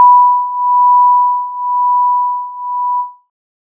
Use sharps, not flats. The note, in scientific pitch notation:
B5